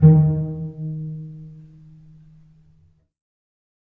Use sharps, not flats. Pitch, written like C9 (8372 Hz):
D#3 (155.6 Hz)